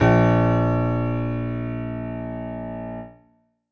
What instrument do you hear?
acoustic keyboard